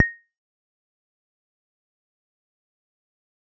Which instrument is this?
synthesizer bass